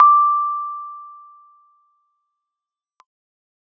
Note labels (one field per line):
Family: keyboard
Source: electronic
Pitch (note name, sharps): D6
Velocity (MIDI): 50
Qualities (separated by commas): fast decay